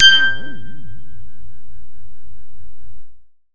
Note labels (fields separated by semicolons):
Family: bass; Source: synthesizer; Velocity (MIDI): 50; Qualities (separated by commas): distorted